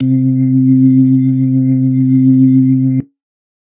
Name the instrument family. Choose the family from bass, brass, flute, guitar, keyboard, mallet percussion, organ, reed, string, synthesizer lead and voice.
organ